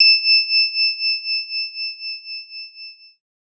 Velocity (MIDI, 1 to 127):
50